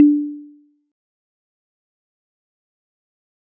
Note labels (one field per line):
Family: mallet percussion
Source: acoustic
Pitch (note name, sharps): D4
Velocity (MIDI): 25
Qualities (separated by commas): fast decay, percussive